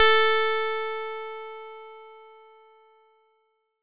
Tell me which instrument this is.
synthesizer bass